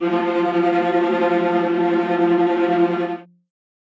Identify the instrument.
acoustic string instrument